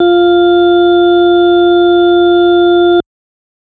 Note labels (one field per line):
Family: organ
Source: electronic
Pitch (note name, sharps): F4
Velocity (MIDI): 75